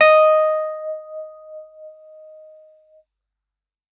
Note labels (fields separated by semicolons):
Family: keyboard; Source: electronic; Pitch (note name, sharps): D#5; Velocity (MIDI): 127